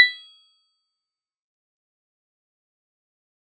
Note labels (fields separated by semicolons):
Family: mallet percussion; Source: acoustic; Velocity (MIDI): 75; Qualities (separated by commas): fast decay, percussive